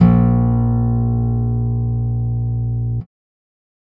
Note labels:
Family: guitar; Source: electronic; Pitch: A#1; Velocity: 100

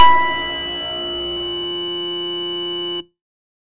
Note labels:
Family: bass; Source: synthesizer; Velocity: 75; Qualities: distorted

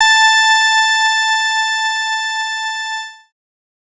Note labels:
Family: bass; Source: synthesizer; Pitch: A5; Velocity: 25; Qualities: bright, distorted

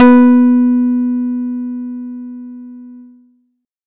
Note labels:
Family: guitar; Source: acoustic; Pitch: B3; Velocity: 25; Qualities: dark

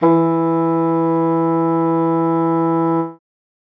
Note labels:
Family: reed; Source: acoustic; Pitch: E3; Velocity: 25

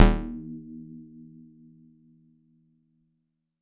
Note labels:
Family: guitar; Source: electronic; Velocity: 75; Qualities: percussive

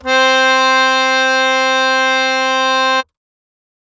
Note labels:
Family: keyboard; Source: acoustic; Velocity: 100; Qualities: bright

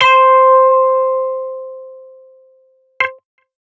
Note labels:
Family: guitar; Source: electronic; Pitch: C5; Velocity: 100; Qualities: distorted

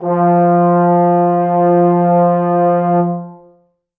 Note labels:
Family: brass; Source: acoustic; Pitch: F3; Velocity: 75; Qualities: dark, long release, reverb

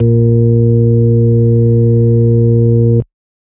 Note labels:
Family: organ; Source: electronic; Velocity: 100

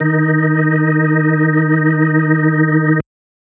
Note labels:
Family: organ; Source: electronic; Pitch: D#3; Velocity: 50

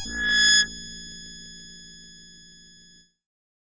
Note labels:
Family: keyboard; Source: synthesizer; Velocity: 25; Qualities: bright, distorted

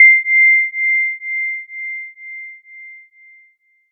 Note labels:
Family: mallet percussion; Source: electronic; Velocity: 50; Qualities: bright, multiphonic

